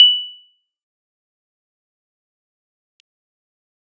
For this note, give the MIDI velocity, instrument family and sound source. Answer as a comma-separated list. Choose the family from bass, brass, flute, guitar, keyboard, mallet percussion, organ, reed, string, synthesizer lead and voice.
25, keyboard, electronic